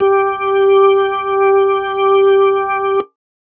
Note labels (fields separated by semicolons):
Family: organ; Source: electronic; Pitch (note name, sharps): G4; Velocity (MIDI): 127